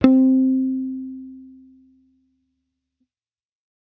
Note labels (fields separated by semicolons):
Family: bass; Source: electronic; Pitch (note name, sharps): C4; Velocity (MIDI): 127